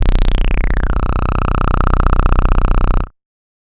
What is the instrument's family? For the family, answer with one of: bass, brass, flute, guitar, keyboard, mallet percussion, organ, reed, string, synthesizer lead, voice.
bass